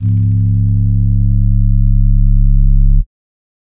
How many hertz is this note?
34.65 Hz